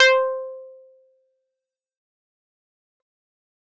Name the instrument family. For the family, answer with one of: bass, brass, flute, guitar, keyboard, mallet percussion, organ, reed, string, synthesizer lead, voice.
keyboard